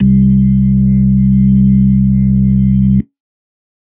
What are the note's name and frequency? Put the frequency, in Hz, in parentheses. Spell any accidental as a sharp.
C2 (65.41 Hz)